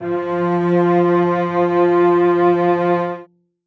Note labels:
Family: string; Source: acoustic; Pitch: F3; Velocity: 75; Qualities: reverb

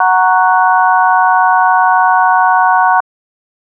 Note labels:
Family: organ; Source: electronic; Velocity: 50

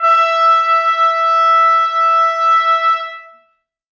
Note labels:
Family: brass; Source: acoustic; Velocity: 75; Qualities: bright, reverb

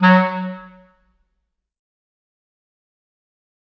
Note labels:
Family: reed; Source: acoustic; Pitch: F#3; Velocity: 127; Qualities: fast decay, reverb

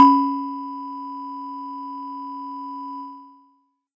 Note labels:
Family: mallet percussion; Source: acoustic; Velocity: 25; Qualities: distorted

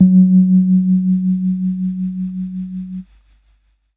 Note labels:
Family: keyboard; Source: electronic; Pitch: F#3; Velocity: 25; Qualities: dark

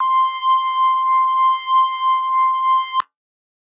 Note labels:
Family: organ; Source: electronic; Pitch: C6; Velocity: 75

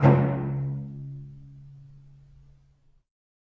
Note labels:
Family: string; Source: acoustic; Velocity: 100; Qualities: reverb

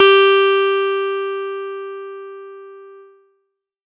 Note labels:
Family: keyboard; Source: electronic; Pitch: G4; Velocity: 100; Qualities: distorted

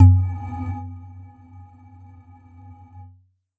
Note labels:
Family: mallet percussion; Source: electronic; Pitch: F#2; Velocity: 100; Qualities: dark, non-linear envelope

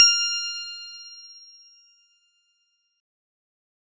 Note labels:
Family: synthesizer lead; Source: synthesizer; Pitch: F6; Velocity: 50

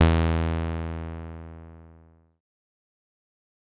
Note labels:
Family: bass; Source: synthesizer; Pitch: E2; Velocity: 127; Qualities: bright, distorted, fast decay

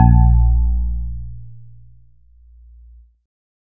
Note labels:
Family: keyboard; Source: electronic; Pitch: A#1; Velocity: 127

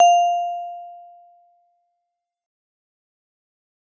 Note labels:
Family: mallet percussion; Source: acoustic; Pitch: F5; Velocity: 127; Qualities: fast decay

